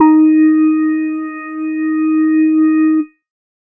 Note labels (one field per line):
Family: organ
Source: electronic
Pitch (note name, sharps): D#4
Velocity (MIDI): 127